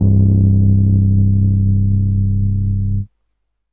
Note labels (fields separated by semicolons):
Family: keyboard; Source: electronic; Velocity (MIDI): 75